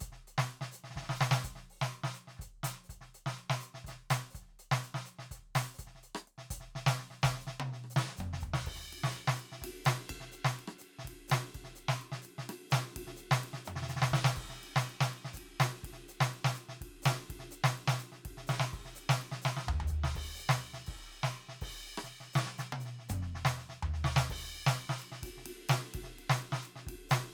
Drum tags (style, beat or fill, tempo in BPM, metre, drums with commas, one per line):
Latin
beat
125 BPM
3/4
crash, ride, ride bell, closed hi-hat, open hi-hat, hi-hat pedal, snare, cross-stick, high tom, mid tom, floor tom, kick